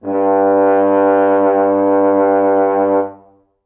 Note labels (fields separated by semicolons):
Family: brass; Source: acoustic; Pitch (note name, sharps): G2; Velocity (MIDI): 100; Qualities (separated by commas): reverb